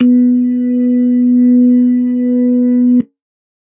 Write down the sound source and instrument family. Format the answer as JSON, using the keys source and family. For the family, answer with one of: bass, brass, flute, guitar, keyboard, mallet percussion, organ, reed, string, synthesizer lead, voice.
{"source": "electronic", "family": "organ"}